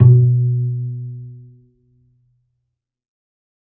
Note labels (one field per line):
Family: string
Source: acoustic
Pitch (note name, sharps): B2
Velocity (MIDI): 25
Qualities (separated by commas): dark, reverb